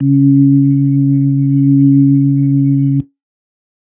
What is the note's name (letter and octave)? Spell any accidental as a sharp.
C#3